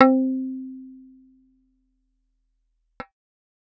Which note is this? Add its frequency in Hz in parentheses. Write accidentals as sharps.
C4 (261.6 Hz)